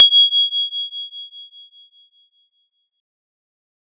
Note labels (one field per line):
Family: guitar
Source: synthesizer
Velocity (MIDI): 25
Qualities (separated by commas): bright